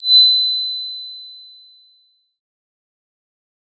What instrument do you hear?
synthesizer lead